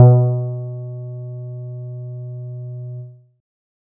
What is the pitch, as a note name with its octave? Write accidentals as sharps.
B2